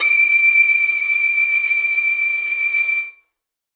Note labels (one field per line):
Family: string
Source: acoustic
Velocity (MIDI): 100